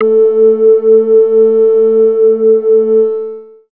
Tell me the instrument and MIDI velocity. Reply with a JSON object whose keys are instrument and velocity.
{"instrument": "synthesizer bass", "velocity": 25}